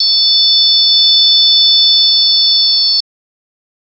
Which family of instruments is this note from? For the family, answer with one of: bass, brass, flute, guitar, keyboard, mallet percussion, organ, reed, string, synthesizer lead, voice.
organ